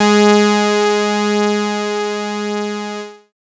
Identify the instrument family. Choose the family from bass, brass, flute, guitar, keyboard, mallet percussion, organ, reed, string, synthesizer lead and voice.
bass